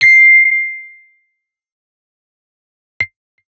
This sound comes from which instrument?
electronic guitar